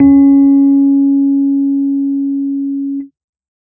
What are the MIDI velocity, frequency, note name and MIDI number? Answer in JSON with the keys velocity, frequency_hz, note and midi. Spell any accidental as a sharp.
{"velocity": 75, "frequency_hz": 277.2, "note": "C#4", "midi": 61}